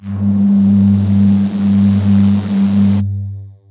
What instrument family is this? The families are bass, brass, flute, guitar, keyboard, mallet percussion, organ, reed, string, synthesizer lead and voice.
voice